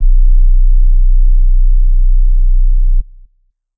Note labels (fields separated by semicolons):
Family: flute; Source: acoustic; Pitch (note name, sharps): B0; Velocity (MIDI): 50; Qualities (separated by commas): dark